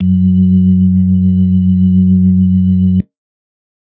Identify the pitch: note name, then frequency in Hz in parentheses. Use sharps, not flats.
F#2 (92.5 Hz)